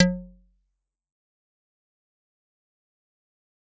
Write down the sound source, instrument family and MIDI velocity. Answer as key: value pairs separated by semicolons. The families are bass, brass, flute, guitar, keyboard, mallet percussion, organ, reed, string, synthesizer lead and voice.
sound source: acoustic; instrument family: mallet percussion; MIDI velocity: 127